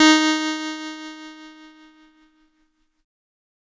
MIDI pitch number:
63